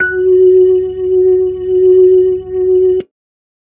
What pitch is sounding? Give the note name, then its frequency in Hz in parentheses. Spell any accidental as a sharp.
F#4 (370 Hz)